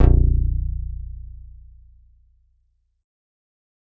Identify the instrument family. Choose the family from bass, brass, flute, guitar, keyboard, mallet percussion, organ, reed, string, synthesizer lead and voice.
bass